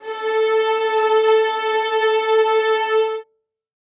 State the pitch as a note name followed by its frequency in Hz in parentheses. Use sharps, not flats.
A4 (440 Hz)